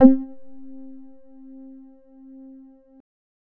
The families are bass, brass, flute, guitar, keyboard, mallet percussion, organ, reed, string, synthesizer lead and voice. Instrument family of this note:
bass